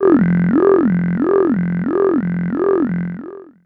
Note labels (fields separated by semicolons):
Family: voice; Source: synthesizer; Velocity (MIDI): 25; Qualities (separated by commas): long release, non-linear envelope, tempo-synced